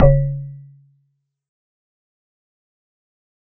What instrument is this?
electronic mallet percussion instrument